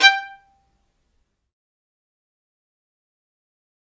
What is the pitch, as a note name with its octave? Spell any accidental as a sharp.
G5